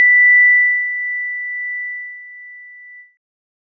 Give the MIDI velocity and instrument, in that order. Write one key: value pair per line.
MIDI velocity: 127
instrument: electronic keyboard